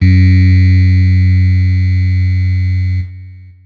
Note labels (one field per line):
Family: keyboard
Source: electronic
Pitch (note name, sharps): F#2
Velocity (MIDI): 50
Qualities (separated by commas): bright, distorted, long release